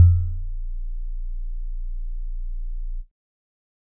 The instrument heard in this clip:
electronic keyboard